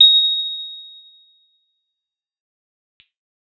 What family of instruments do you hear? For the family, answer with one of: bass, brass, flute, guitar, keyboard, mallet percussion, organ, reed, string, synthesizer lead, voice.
guitar